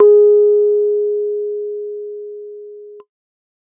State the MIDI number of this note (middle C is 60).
68